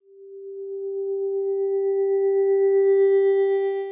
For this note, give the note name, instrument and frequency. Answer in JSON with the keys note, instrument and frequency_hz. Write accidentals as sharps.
{"note": "G4", "instrument": "electronic guitar", "frequency_hz": 392}